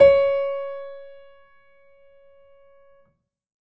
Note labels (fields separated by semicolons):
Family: keyboard; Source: acoustic; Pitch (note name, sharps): C#5; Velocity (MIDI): 100; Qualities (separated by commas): reverb